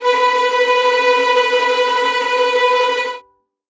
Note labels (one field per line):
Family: string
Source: acoustic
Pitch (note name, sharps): B4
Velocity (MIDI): 100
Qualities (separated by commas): bright, non-linear envelope, reverb